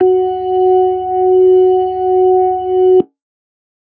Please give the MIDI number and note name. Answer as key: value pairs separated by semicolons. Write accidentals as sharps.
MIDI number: 66; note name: F#4